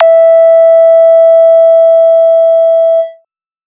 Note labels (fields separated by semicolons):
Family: bass; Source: synthesizer; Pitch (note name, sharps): E5; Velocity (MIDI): 75; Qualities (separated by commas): bright, distorted